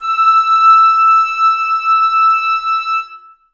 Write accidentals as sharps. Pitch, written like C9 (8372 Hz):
E6 (1319 Hz)